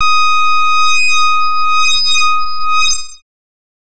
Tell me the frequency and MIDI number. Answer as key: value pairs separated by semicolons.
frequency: 1245 Hz; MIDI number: 87